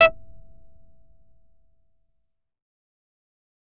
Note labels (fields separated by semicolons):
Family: bass; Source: synthesizer; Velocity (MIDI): 25; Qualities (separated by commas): fast decay, percussive